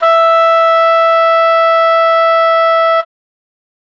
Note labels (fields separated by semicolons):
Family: reed; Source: acoustic; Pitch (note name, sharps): E5; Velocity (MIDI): 25